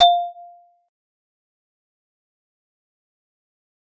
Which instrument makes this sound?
acoustic mallet percussion instrument